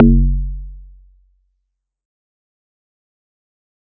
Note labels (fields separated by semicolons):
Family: mallet percussion; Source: acoustic; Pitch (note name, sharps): F#1; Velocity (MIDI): 127; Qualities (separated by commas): fast decay